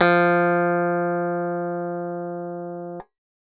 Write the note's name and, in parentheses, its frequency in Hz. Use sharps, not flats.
F3 (174.6 Hz)